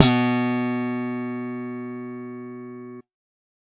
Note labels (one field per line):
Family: bass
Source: electronic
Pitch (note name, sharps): B2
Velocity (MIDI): 127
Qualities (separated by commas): bright